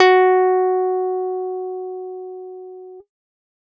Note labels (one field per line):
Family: guitar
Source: electronic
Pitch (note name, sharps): F#4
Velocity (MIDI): 127